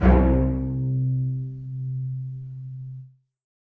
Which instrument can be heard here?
acoustic string instrument